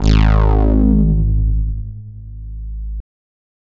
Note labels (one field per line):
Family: bass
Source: synthesizer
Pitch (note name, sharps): G#1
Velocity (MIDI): 127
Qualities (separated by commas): bright, distorted